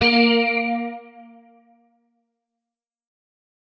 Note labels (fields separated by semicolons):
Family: guitar; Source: electronic; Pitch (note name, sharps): A#3; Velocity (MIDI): 75; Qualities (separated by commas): fast decay